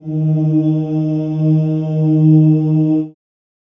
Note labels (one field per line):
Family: voice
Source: acoustic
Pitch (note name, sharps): D#3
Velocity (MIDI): 25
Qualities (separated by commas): dark, reverb